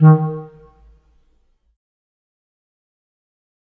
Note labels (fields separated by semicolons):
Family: reed; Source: acoustic; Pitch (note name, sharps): D#3; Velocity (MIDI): 50; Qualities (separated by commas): dark, fast decay, percussive, reverb